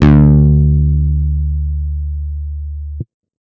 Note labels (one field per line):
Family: guitar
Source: electronic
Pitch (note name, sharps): D2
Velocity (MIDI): 25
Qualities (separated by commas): distorted